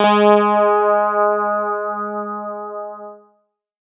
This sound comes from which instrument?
electronic guitar